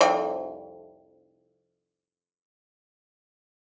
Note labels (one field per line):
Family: guitar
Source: acoustic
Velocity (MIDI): 100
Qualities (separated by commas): fast decay